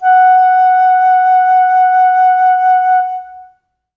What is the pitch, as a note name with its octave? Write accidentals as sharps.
F#5